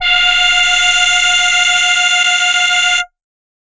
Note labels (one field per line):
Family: voice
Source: synthesizer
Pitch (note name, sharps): F5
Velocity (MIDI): 127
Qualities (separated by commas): bright, multiphonic